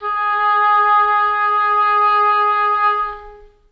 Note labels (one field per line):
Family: reed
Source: acoustic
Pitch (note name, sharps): G#4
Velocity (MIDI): 25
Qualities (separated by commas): long release, reverb